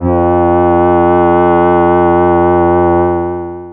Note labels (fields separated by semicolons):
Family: voice; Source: synthesizer; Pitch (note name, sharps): F2; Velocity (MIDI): 75; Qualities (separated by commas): distorted, long release